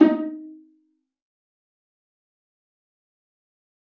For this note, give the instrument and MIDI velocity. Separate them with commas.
acoustic string instrument, 50